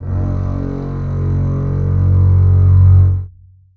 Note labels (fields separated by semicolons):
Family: string; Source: acoustic; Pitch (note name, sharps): F#1; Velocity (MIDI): 100; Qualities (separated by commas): long release, reverb